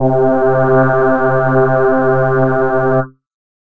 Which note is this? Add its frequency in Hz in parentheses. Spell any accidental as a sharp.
C3 (130.8 Hz)